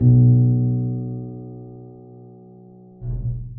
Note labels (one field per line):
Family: keyboard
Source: acoustic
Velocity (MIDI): 25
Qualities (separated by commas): dark, reverb